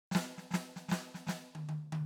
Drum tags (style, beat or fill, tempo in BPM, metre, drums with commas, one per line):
samba
fill
116 BPM
4/4
snare, high tom